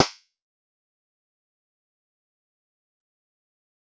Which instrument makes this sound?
synthesizer guitar